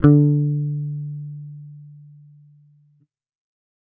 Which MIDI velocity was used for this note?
127